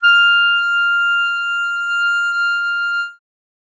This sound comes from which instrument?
acoustic reed instrument